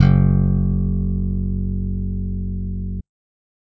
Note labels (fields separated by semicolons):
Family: bass; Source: electronic; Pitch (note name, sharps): F#1; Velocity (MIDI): 75; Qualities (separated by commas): bright